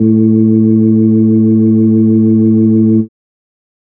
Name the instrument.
electronic organ